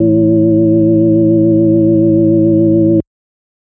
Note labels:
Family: organ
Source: electronic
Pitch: A2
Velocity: 127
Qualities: multiphonic

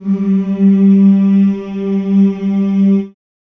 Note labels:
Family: voice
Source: acoustic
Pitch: G3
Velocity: 25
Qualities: dark, reverb

